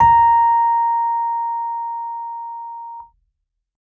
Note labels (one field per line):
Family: keyboard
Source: electronic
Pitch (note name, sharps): A#5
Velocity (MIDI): 127